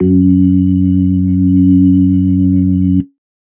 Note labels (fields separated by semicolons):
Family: organ; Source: electronic; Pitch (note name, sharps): F#2; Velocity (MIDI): 127; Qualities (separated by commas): dark